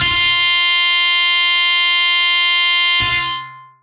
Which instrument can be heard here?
electronic guitar